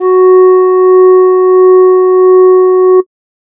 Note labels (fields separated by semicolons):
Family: flute; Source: synthesizer; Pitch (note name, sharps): F#4; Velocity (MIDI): 127